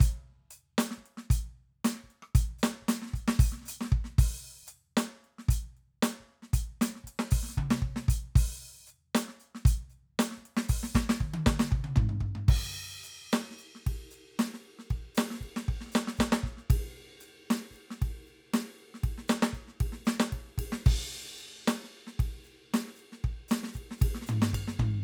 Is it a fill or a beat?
beat